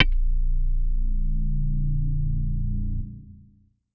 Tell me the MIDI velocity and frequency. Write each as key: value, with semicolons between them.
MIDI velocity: 75; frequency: 29.14 Hz